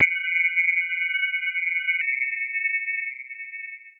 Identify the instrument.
synthesizer mallet percussion instrument